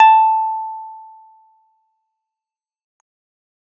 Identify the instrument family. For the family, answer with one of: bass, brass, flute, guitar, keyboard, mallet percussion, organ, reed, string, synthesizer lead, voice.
keyboard